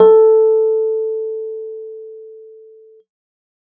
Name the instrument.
electronic keyboard